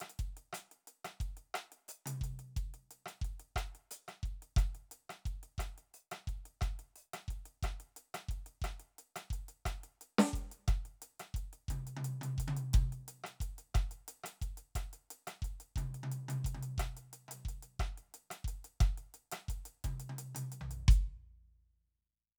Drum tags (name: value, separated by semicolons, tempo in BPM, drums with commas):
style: chacarera; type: beat; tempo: 118 BPM; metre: 4/4; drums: closed hi-hat, open hi-hat, hi-hat pedal, snare, cross-stick, high tom, floor tom, kick